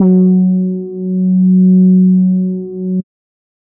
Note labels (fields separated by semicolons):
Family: bass; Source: synthesizer; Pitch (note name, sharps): F#3; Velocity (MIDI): 25; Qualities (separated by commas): dark